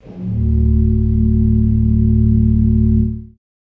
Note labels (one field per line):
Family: organ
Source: acoustic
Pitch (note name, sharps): D1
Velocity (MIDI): 127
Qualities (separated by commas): dark, reverb